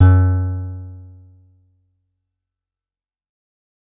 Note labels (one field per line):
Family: guitar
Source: acoustic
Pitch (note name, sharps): F#2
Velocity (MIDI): 25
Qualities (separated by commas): fast decay